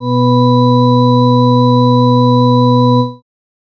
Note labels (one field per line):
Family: organ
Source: electronic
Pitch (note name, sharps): B2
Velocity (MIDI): 75